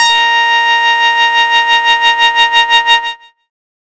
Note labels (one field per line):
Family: bass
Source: synthesizer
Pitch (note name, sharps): A#5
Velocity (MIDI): 50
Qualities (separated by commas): bright, distorted